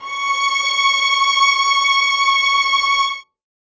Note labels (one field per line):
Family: string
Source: acoustic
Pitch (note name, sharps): C#6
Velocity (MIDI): 75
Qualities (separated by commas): reverb